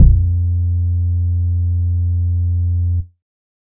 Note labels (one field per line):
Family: bass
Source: synthesizer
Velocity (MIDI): 25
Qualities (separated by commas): distorted